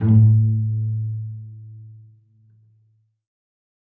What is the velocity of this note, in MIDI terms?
25